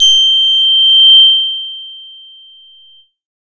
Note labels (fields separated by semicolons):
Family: bass; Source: synthesizer; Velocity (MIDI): 127; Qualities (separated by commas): bright, distorted